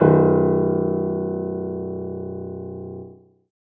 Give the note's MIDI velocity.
100